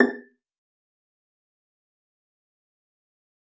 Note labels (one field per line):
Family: string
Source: acoustic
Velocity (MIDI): 25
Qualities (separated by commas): fast decay, percussive, reverb